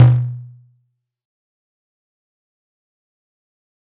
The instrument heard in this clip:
acoustic mallet percussion instrument